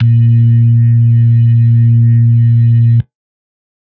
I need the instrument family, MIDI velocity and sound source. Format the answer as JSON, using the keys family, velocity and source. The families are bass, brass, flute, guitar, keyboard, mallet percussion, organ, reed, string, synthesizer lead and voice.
{"family": "organ", "velocity": 100, "source": "electronic"}